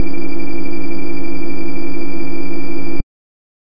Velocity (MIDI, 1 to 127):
75